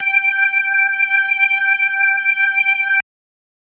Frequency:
784 Hz